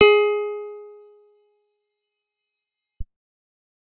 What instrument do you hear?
acoustic guitar